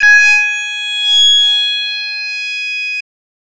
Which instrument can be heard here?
synthesizer voice